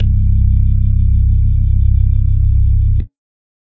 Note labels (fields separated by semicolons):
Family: organ; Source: electronic; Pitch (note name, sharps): C1; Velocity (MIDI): 50; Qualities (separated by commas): dark, reverb